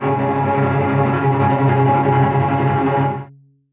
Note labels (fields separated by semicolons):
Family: string; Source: acoustic; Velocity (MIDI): 100; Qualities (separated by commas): bright, non-linear envelope, reverb